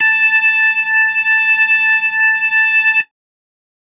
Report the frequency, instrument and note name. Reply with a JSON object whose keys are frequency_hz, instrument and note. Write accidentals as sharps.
{"frequency_hz": 880, "instrument": "electronic organ", "note": "A5"}